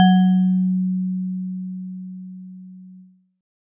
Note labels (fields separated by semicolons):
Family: mallet percussion; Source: acoustic; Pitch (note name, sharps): F#3; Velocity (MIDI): 75